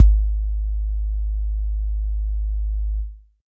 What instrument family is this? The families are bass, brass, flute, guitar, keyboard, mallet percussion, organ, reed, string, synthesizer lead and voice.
keyboard